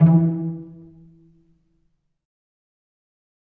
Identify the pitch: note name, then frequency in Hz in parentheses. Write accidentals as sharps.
E3 (164.8 Hz)